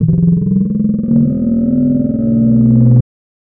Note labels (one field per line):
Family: voice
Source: synthesizer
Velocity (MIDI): 75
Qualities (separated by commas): distorted